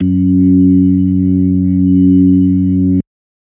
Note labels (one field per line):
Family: organ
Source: electronic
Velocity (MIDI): 127